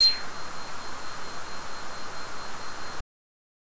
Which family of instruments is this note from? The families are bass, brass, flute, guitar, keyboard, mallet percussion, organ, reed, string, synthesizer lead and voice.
bass